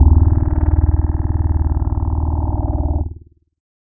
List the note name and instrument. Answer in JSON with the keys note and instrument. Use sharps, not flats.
{"note": "D#0", "instrument": "electronic keyboard"}